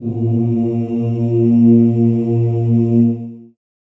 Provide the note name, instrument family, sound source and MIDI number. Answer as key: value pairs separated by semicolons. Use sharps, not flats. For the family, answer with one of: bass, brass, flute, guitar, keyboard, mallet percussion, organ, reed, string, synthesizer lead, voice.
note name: A#2; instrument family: voice; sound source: acoustic; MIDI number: 46